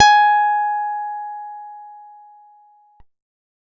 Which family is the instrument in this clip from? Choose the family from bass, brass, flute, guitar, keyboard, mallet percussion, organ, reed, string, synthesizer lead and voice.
guitar